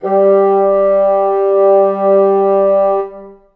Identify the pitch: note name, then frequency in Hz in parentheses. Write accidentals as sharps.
G3 (196 Hz)